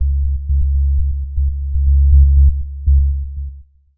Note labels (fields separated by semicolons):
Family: synthesizer lead; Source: synthesizer; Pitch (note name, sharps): C#2; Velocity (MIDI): 50; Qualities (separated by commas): dark, long release, tempo-synced